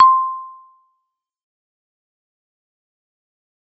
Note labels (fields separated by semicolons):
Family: keyboard; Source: electronic; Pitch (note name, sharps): C6; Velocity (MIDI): 25; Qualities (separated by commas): fast decay, percussive